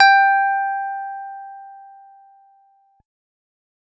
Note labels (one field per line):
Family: guitar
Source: electronic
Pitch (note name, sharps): G5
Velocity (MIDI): 75